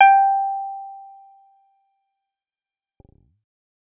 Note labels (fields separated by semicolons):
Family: bass; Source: synthesizer; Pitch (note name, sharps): G5; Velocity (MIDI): 100; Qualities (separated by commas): fast decay